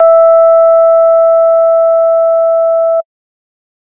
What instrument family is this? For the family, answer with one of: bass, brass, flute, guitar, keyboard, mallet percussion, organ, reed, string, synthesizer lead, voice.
organ